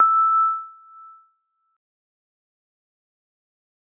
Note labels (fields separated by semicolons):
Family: mallet percussion; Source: acoustic; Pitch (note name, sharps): E6; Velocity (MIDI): 50; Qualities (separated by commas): fast decay, non-linear envelope